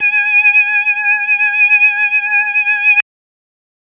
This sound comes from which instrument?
electronic organ